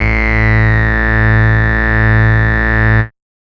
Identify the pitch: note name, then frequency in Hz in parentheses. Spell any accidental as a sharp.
A1 (55 Hz)